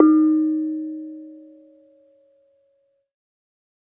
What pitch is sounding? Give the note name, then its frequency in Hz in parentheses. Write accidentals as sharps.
D#4 (311.1 Hz)